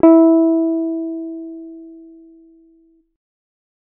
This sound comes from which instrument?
acoustic guitar